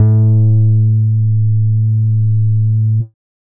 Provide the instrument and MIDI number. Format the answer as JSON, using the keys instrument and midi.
{"instrument": "synthesizer bass", "midi": 45}